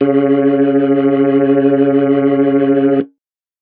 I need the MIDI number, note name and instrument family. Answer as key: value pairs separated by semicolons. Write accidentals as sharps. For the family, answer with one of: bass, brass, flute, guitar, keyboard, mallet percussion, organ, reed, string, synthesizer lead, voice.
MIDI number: 49; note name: C#3; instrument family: organ